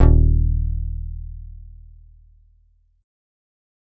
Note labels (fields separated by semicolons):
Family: bass; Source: synthesizer; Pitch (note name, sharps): D#1; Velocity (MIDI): 25